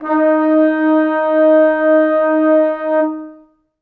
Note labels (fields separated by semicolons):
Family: brass; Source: acoustic; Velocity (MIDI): 50; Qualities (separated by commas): reverb